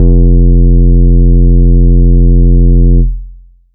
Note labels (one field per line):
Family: bass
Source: synthesizer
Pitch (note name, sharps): F1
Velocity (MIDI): 50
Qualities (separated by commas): long release